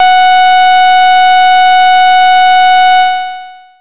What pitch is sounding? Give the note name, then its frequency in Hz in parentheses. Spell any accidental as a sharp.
F#5 (740 Hz)